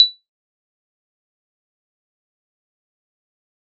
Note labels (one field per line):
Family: keyboard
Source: electronic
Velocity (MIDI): 127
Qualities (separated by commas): bright, fast decay, percussive